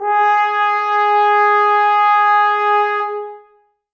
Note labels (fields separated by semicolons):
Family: brass; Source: acoustic; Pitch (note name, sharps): G#4; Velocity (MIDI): 100; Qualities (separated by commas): reverb